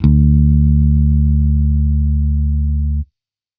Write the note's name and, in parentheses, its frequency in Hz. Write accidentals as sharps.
D2 (73.42 Hz)